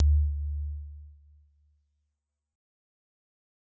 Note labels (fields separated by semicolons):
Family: mallet percussion; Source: acoustic; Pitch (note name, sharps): D2; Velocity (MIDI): 127; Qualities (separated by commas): dark, fast decay